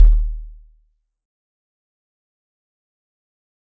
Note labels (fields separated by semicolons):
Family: mallet percussion; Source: acoustic; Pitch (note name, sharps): D#1; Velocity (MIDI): 50; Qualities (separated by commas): fast decay, percussive